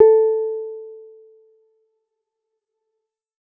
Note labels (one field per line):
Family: keyboard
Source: electronic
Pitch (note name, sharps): A4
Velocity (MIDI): 25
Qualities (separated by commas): dark